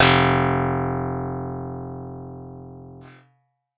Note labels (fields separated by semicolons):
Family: guitar; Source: synthesizer; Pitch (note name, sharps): F1; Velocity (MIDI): 75